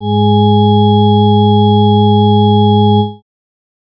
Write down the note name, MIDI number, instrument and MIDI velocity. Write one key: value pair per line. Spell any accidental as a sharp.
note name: G#2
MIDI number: 44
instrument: electronic organ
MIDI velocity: 25